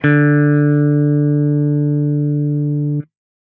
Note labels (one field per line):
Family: guitar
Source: electronic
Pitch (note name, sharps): D3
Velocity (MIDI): 50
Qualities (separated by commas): distorted